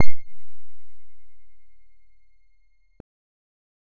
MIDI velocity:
25